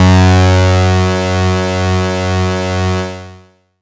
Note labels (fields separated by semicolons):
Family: bass; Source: synthesizer; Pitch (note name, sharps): F#2; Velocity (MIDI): 75; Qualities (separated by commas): bright, distorted, long release